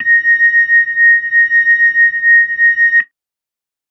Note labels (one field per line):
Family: keyboard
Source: electronic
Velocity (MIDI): 100